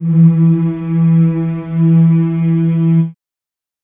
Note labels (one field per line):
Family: voice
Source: acoustic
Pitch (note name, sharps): E3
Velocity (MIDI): 127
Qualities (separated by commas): dark, reverb